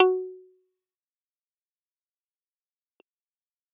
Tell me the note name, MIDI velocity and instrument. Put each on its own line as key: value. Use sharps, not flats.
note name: F#4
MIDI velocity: 100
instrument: electronic keyboard